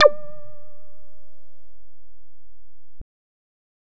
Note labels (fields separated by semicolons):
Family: bass; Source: synthesizer; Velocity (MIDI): 25; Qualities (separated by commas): distorted